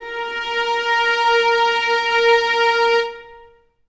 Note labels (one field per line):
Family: string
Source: acoustic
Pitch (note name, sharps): A#4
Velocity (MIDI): 50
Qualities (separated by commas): long release, reverb